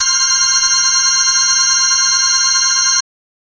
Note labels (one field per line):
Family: organ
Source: electronic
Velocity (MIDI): 127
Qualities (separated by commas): bright